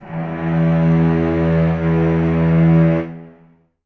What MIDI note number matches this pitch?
40